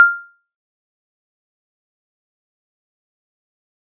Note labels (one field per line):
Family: mallet percussion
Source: acoustic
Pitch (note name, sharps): F6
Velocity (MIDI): 100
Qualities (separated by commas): fast decay, percussive